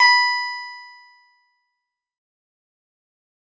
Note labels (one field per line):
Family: guitar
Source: synthesizer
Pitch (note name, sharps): B5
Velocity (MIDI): 127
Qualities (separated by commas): fast decay